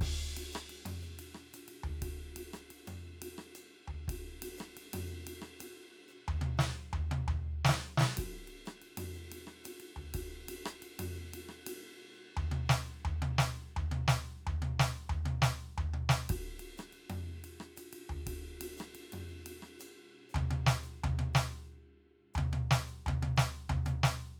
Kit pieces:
ride, ride bell, hi-hat pedal, snare, cross-stick, high tom, mid tom, floor tom and kick